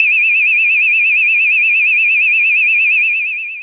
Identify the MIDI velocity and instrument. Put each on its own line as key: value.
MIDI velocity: 127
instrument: synthesizer bass